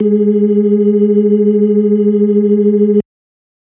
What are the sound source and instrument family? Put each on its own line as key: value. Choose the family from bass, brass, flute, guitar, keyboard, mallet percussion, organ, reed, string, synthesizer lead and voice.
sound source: electronic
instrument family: organ